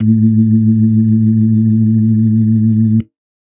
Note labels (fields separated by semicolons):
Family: organ; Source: electronic; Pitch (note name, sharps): A2; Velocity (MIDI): 25; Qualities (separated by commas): reverb